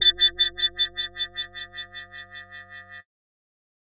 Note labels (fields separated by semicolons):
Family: bass; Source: synthesizer; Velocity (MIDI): 100; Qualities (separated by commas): bright, distorted